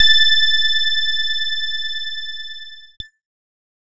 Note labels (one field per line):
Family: keyboard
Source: electronic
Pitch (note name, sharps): A6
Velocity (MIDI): 100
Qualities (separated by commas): bright, distorted